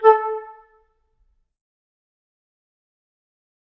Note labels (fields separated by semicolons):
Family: flute; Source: acoustic; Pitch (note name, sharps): A4; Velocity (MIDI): 100; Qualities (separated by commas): fast decay, percussive, reverb